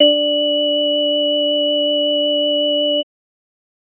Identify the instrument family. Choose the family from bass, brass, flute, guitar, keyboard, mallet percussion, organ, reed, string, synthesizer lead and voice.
organ